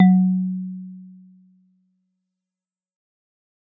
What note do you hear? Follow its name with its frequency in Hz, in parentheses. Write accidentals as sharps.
F#3 (185 Hz)